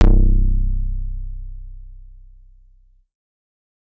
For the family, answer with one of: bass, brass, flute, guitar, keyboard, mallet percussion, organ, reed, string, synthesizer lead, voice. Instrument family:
bass